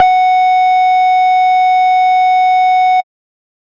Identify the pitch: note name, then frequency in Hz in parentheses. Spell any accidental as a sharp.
F#5 (740 Hz)